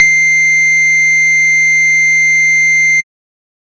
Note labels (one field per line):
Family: bass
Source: synthesizer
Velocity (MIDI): 100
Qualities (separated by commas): distorted, tempo-synced